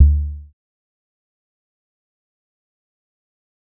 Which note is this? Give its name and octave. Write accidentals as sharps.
D2